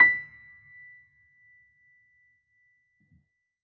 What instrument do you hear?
acoustic keyboard